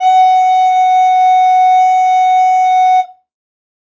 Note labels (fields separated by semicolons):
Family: flute; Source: acoustic; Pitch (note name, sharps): F#5; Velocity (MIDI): 25